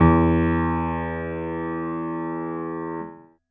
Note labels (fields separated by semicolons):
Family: keyboard; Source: acoustic; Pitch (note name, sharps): E2; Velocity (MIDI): 50